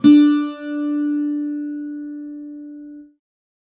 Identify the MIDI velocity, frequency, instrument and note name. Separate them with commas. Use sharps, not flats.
50, 293.7 Hz, acoustic guitar, D4